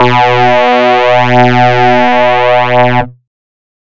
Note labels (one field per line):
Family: bass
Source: synthesizer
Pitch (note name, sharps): B2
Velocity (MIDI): 100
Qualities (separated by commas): bright, distorted